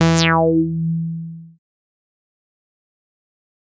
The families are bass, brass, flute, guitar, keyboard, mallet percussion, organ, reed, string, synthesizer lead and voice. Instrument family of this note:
bass